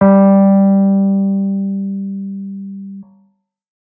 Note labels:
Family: keyboard; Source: electronic; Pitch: G3; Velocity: 100

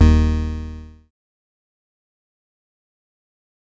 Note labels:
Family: bass; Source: synthesizer; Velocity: 75; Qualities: bright, distorted, fast decay

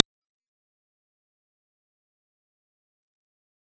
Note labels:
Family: bass; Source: synthesizer; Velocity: 75; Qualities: fast decay, percussive

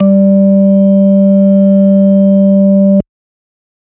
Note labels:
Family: organ; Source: electronic; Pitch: G3; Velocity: 127

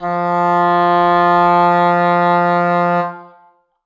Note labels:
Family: reed; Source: acoustic; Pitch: F3; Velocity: 100; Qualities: reverb

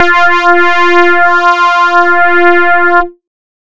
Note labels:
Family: bass; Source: synthesizer; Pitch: F4; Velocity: 100; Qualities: bright, distorted

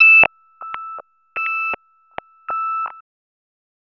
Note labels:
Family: bass; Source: synthesizer; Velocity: 100; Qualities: tempo-synced

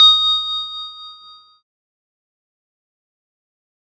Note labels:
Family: keyboard; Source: electronic; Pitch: D#6; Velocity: 75; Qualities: bright, fast decay, reverb

